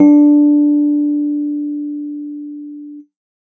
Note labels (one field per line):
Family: keyboard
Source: electronic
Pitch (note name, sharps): D4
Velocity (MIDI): 25